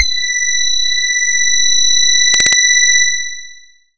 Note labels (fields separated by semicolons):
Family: voice; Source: synthesizer; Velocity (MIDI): 127; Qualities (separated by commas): bright, long release